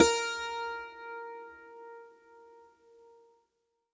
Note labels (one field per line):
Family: guitar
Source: acoustic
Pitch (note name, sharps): A#4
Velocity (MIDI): 25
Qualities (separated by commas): bright, reverb